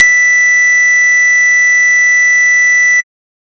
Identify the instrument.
synthesizer bass